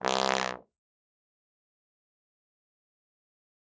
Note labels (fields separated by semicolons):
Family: brass; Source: acoustic; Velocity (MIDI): 100; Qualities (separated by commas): bright, fast decay, reverb